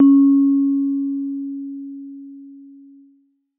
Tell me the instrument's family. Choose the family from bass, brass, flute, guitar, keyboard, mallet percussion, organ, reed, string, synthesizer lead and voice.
mallet percussion